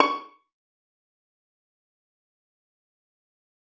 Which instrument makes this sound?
acoustic string instrument